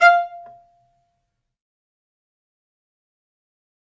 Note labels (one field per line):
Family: string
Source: acoustic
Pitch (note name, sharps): F5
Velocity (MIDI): 50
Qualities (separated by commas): fast decay, percussive, reverb